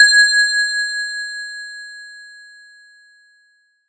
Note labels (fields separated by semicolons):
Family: mallet percussion; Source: acoustic; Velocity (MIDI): 75; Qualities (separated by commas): bright, multiphonic